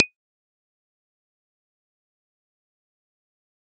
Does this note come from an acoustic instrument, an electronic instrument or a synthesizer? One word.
electronic